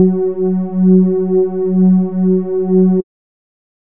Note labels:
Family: bass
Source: synthesizer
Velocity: 100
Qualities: dark

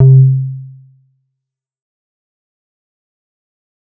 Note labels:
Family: bass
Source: synthesizer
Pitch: C3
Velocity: 100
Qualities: dark, fast decay

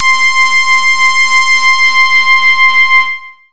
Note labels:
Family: bass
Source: synthesizer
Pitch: C6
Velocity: 127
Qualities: bright, distorted

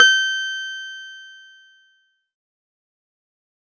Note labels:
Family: keyboard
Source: electronic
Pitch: G6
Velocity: 50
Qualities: distorted, fast decay

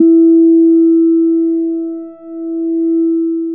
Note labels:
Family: bass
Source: synthesizer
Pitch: E4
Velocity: 50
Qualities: long release

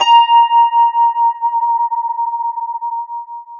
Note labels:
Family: guitar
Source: electronic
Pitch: A#5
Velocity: 100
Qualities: long release, multiphonic, non-linear envelope

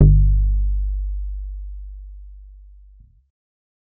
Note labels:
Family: bass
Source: synthesizer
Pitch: G1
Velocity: 50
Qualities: dark

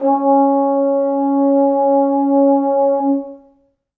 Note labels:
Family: brass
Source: acoustic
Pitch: C#4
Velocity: 50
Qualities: dark, reverb

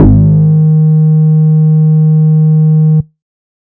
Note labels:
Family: bass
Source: synthesizer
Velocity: 50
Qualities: distorted

